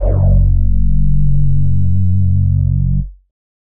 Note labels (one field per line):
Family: voice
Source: synthesizer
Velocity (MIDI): 127